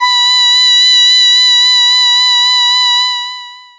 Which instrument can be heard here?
synthesizer voice